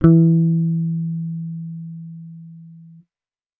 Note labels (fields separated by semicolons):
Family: bass; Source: electronic; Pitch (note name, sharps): E3; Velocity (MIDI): 25